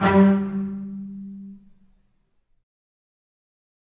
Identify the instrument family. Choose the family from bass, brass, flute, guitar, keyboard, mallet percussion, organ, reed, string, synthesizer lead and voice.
string